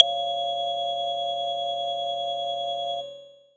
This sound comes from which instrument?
synthesizer bass